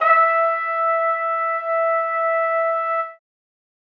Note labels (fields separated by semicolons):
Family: brass; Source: acoustic; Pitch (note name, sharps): E5; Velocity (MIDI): 50; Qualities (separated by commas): reverb